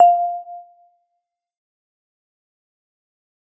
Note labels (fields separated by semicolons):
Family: mallet percussion; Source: acoustic; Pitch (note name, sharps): F5; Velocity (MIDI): 127; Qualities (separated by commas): fast decay, percussive, reverb